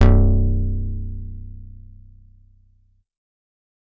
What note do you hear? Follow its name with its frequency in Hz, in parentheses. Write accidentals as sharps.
B0 (30.87 Hz)